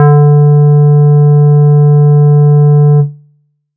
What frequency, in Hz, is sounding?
146.8 Hz